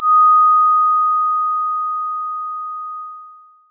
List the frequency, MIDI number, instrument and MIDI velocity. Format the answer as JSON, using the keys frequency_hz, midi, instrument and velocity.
{"frequency_hz": 1245, "midi": 87, "instrument": "electronic mallet percussion instrument", "velocity": 75}